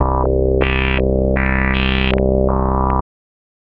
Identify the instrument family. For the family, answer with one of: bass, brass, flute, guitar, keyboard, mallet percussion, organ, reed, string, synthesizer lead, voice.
bass